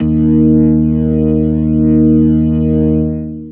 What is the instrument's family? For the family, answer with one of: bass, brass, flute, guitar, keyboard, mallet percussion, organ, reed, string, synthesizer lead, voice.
organ